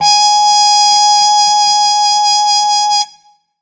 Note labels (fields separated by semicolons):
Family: brass; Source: acoustic; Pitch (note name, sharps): G#5; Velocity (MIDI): 75